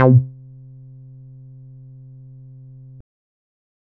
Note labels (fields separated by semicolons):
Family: bass; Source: synthesizer; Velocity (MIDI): 25; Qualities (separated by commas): distorted, percussive